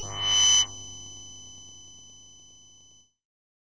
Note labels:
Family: keyboard; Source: synthesizer; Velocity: 25; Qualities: bright, distorted

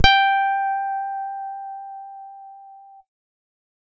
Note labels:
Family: guitar; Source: electronic; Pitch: G5; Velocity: 75

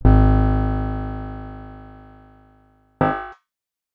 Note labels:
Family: guitar; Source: acoustic; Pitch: G#1; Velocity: 25; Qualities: distorted

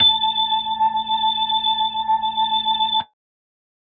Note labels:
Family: organ; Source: electronic; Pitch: A5; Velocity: 75

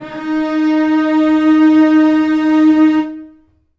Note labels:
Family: string; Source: acoustic; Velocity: 75; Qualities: reverb

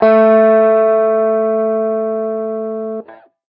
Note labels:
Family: guitar; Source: electronic; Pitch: A3; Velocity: 50; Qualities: distorted

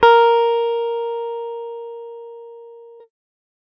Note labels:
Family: guitar; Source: electronic; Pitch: A#4; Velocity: 100

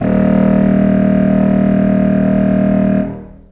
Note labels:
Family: reed; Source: acoustic; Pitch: D#1; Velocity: 100; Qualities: distorted, long release, reverb

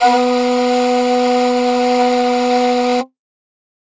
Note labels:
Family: flute; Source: acoustic; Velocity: 50

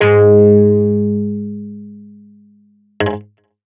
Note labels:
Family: guitar; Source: electronic; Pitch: G#2; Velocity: 100; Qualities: distorted

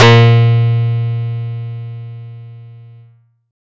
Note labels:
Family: guitar; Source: acoustic; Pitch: A#2; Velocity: 100; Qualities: bright

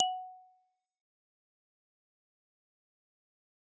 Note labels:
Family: mallet percussion; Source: acoustic; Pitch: F#5; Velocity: 50; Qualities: fast decay, percussive

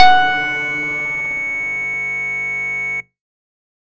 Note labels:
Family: bass; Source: synthesizer; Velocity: 75; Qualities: distorted

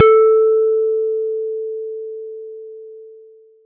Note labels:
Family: guitar; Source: electronic; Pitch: A4; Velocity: 25

